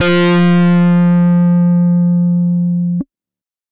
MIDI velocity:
127